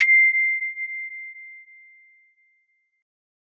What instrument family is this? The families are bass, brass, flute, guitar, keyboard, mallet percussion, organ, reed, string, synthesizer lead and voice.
mallet percussion